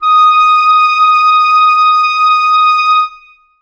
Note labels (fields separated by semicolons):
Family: reed; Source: acoustic; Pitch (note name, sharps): D#6; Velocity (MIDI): 127; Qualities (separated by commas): reverb